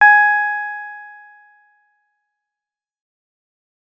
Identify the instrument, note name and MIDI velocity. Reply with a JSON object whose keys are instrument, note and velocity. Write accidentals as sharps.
{"instrument": "electronic guitar", "note": "G#5", "velocity": 25}